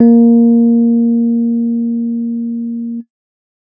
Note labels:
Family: keyboard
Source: electronic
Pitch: A#3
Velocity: 25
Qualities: dark

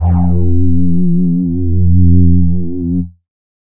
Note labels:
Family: voice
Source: synthesizer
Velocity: 127

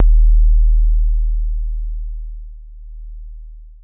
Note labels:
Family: keyboard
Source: electronic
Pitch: D#1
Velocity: 127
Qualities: dark, long release

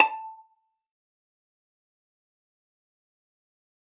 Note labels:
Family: string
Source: acoustic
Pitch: A5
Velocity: 50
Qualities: fast decay, percussive, reverb

